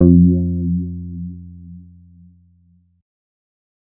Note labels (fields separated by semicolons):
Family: bass; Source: synthesizer; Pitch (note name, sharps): F2; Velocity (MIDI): 25; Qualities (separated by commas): dark, distorted